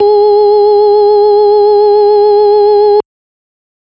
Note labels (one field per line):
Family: organ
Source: electronic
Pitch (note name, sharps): G#4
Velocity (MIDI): 25